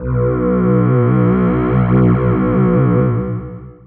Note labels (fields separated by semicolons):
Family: voice; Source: synthesizer; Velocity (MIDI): 75; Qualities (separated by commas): distorted, long release